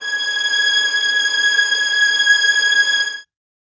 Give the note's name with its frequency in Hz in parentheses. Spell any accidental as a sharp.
G#6 (1661 Hz)